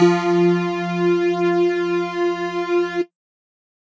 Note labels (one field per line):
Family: mallet percussion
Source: electronic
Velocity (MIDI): 127